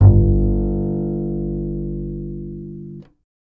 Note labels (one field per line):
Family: bass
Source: electronic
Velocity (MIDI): 100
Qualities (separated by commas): reverb